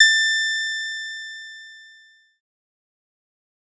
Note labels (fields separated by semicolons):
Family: bass; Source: synthesizer; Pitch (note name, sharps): A6; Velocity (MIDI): 75; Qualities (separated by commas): fast decay